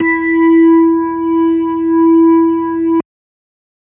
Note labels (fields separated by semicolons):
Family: organ; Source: electronic; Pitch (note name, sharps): E4; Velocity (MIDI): 127